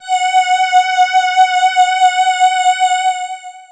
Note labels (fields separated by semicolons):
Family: voice; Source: synthesizer; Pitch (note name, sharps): F#5; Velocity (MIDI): 50; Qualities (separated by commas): bright, distorted, long release